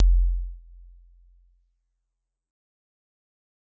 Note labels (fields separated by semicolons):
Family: mallet percussion; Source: acoustic; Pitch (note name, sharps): F1; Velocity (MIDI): 127; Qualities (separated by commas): dark, fast decay